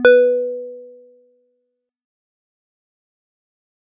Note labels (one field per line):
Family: mallet percussion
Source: acoustic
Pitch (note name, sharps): B4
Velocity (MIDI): 25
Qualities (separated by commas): dark, fast decay, multiphonic